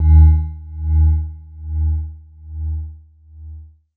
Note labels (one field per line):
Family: mallet percussion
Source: electronic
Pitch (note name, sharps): D#2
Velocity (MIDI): 75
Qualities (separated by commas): long release